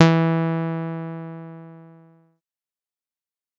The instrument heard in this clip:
synthesizer bass